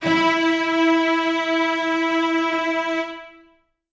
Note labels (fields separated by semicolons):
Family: string; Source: acoustic; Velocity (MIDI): 127; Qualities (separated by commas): reverb